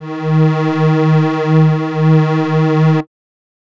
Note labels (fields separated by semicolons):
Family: reed; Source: acoustic; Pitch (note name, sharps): D#3; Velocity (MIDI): 50